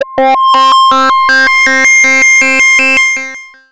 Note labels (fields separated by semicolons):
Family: bass; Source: synthesizer; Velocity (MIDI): 100; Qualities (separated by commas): bright, distorted, long release, multiphonic, tempo-synced